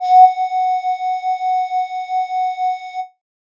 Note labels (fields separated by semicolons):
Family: flute; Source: synthesizer; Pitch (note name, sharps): F#5; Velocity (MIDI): 25; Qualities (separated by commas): distorted